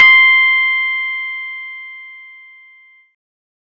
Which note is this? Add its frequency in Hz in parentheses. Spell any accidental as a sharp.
C6 (1047 Hz)